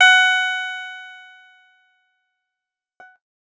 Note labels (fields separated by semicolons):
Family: guitar; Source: electronic; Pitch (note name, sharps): F#5; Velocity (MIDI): 127; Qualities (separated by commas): bright, fast decay